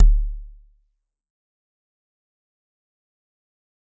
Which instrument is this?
acoustic mallet percussion instrument